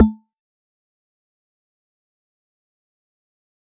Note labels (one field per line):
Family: mallet percussion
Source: acoustic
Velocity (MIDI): 50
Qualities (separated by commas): fast decay, percussive